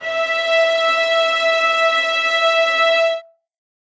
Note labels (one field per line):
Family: string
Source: acoustic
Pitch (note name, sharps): E5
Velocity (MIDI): 25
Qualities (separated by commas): reverb